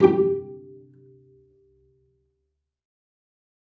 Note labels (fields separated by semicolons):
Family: string; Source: acoustic; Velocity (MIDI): 50; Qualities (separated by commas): fast decay, percussive, reverb